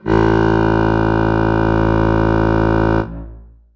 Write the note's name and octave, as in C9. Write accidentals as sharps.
A1